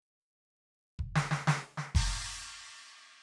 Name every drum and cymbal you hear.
crash, snare and kick